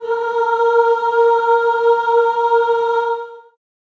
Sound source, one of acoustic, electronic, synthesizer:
acoustic